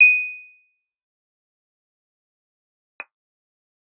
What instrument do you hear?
electronic guitar